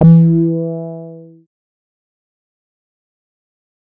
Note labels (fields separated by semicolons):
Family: bass; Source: synthesizer; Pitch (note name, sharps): E3; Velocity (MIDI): 75; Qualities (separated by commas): distorted, fast decay